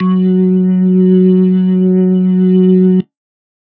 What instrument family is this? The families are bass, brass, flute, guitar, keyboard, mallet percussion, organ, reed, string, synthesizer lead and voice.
organ